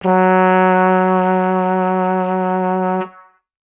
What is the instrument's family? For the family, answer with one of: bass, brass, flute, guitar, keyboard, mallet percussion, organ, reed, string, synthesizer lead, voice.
brass